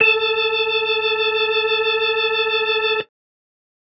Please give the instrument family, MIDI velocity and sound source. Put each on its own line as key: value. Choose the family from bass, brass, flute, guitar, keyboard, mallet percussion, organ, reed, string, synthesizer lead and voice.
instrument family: organ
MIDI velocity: 75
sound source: electronic